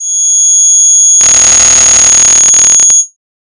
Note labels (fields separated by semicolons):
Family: voice; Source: synthesizer; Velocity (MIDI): 75; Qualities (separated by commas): bright